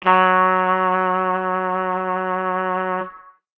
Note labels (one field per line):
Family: brass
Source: acoustic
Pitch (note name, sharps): F#3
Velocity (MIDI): 25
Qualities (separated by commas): distorted